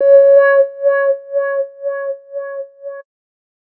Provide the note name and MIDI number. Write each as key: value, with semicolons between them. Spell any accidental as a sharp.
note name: C#5; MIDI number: 73